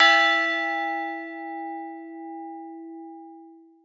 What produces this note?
acoustic mallet percussion instrument